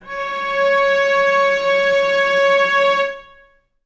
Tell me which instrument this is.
acoustic string instrument